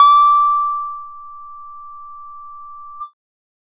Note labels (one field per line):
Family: bass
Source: synthesizer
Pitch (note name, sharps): D6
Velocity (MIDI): 100